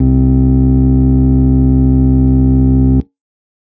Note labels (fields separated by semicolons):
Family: organ; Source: electronic; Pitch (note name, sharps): C2; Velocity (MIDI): 127; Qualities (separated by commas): distorted